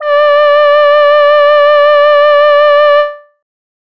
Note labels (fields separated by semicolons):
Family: voice; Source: synthesizer; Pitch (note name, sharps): D5; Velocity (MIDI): 25; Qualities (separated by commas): dark